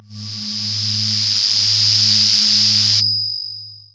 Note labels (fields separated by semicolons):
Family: voice; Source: synthesizer; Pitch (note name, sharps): G#2; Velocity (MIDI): 127; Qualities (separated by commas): distorted, long release